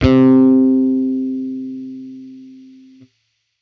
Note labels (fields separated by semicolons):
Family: bass; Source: electronic; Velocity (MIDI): 50; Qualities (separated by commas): distorted